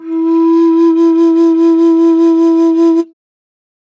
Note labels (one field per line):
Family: flute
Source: acoustic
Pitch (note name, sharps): E4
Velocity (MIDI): 100